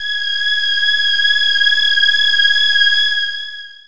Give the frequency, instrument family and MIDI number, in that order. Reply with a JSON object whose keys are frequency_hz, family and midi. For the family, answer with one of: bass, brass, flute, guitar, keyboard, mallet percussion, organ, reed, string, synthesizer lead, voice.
{"frequency_hz": 1661, "family": "voice", "midi": 92}